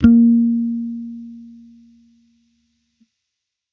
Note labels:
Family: bass; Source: electronic; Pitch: A#3; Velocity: 25

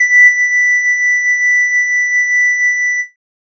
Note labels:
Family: flute; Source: synthesizer; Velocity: 127; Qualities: distorted

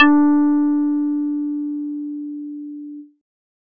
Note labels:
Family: bass; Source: synthesizer; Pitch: D4; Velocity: 127

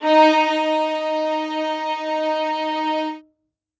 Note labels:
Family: string; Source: acoustic; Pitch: D#4; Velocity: 127; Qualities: reverb

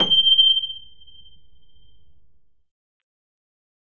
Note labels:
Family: keyboard; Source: electronic; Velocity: 50; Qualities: bright

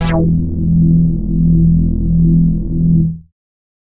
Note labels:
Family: bass; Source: synthesizer; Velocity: 100; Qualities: distorted

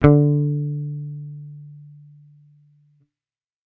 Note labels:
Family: bass; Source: electronic; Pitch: D3; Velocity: 100

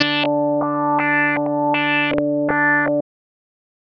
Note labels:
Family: bass; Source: synthesizer; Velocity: 25; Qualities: tempo-synced

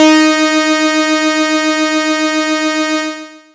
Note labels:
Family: bass; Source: synthesizer; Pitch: D#4; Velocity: 127; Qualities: bright, distorted, long release

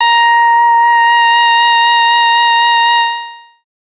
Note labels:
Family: bass; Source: synthesizer; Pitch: A#5; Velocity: 127; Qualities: distorted, long release

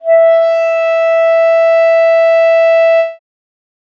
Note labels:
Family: reed; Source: acoustic; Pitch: E5; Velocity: 75; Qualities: dark

